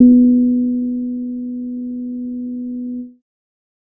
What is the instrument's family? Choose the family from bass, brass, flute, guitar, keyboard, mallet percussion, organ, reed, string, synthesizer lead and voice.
bass